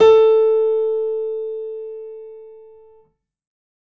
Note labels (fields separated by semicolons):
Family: keyboard; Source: acoustic; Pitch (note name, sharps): A4; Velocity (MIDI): 127; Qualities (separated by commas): reverb